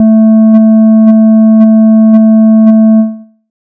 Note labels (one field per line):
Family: bass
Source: synthesizer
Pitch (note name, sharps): A3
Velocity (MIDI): 127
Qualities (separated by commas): dark